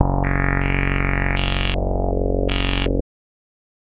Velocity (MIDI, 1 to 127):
127